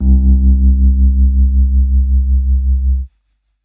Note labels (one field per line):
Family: keyboard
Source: electronic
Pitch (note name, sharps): C2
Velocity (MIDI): 50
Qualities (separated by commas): dark